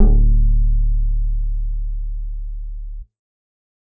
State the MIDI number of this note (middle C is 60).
26